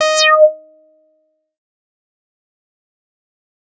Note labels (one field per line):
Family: bass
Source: synthesizer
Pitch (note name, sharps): D#5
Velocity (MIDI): 127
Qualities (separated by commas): bright, distorted, fast decay